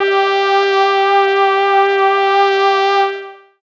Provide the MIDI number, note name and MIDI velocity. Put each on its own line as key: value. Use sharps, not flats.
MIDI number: 67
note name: G4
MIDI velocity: 127